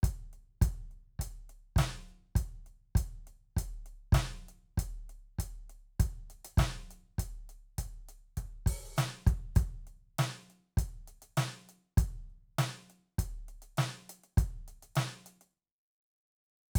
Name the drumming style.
rock